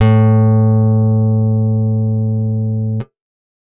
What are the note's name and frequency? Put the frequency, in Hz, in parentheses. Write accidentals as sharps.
A2 (110 Hz)